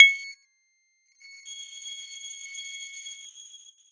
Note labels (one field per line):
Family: mallet percussion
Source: acoustic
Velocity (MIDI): 75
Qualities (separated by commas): long release, multiphonic, percussive